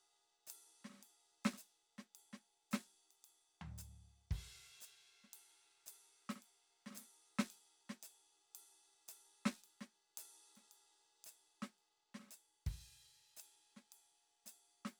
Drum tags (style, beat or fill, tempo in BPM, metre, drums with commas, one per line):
jazz
beat
112 BPM
4/4
crash, ride, hi-hat pedal, snare, floor tom, kick